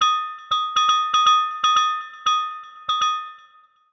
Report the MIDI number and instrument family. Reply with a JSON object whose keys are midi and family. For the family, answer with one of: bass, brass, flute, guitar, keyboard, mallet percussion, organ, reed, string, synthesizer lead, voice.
{"midi": 87, "family": "mallet percussion"}